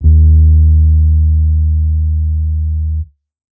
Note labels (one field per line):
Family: bass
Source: electronic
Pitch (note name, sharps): D#2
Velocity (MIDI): 50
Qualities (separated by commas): dark